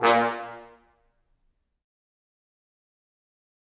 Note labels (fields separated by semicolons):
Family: brass; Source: acoustic; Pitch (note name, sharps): A#2; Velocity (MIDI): 100; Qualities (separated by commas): fast decay, percussive, reverb